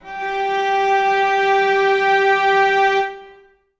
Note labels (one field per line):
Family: string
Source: acoustic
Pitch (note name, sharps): G4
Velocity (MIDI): 50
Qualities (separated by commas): reverb